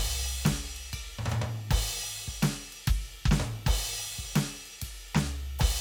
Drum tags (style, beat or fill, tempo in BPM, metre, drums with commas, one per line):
swing
beat
124 BPM
4/4
crash, ride, ride bell, hi-hat pedal, snare, high tom, floor tom, kick